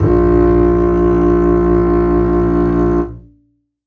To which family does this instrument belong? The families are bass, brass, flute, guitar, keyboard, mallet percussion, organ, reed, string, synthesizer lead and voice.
string